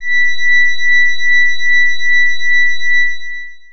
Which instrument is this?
electronic organ